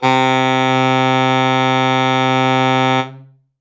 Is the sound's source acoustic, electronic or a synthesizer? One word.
acoustic